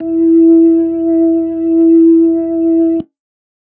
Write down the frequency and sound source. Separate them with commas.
329.6 Hz, electronic